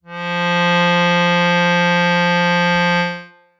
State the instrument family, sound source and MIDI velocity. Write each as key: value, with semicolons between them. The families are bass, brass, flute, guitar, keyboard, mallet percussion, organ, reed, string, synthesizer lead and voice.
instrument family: reed; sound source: acoustic; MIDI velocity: 75